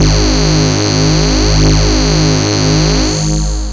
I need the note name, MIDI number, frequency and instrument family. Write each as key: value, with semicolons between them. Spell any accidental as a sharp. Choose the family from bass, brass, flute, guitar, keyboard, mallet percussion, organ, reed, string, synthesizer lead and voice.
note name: G#1; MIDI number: 32; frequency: 51.91 Hz; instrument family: bass